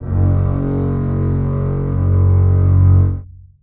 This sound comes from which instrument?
acoustic string instrument